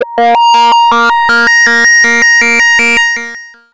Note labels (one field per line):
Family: bass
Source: synthesizer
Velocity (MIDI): 127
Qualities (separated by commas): bright, distorted, long release, multiphonic, tempo-synced